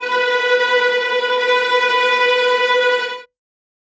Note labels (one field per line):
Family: string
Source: acoustic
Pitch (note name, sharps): B4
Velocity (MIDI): 50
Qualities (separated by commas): bright, non-linear envelope, reverb